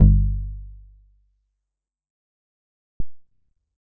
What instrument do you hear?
synthesizer bass